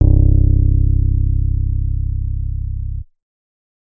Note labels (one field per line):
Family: bass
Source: synthesizer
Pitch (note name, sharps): C1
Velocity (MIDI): 75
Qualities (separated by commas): dark, reverb